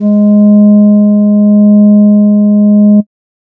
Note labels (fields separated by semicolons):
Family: flute; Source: synthesizer; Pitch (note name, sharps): G#3; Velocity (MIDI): 50; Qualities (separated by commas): dark